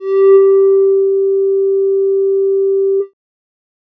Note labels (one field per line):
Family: bass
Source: synthesizer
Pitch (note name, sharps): G4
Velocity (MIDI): 100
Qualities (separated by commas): dark